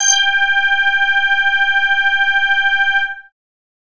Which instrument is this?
synthesizer bass